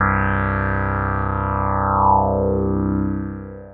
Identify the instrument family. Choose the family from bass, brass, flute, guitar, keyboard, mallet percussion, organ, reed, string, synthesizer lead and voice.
synthesizer lead